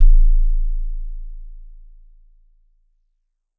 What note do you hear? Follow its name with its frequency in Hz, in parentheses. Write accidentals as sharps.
A0 (27.5 Hz)